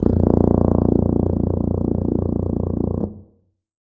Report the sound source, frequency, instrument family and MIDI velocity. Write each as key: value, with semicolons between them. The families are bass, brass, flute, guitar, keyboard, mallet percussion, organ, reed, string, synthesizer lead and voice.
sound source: acoustic; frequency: 29.14 Hz; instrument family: brass; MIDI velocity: 100